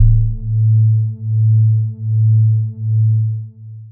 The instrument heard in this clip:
synthesizer bass